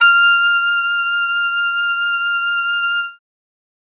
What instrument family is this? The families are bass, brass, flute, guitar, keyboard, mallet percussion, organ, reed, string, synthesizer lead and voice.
reed